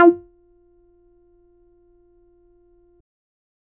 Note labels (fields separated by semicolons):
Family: bass; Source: synthesizer; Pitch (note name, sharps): F4; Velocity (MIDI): 25; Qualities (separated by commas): distorted, percussive